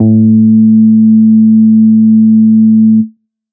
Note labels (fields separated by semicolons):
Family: bass; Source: synthesizer; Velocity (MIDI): 75